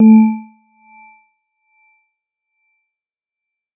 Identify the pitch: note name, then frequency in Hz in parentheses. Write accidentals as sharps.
A3 (220 Hz)